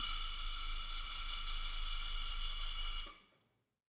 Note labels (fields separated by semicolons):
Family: flute; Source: acoustic; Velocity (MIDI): 100; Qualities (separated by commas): bright, reverb